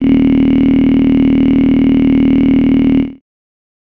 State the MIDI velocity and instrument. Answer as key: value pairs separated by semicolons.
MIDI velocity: 75; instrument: synthesizer voice